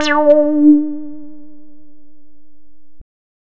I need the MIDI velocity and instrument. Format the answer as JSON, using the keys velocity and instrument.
{"velocity": 75, "instrument": "synthesizer bass"}